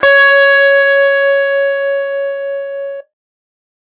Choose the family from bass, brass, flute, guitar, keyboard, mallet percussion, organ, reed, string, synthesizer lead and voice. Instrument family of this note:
guitar